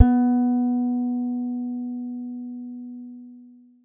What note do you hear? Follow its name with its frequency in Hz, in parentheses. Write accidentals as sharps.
B3 (246.9 Hz)